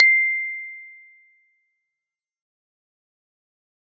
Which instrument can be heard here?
electronic keyboard